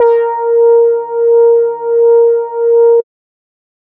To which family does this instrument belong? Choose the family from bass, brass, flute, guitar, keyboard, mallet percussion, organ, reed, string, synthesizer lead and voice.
bass